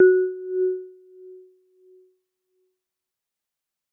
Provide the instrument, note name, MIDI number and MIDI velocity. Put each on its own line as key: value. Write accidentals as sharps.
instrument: acoustic mallet percussion instrument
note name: F#4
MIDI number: 66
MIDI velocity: 50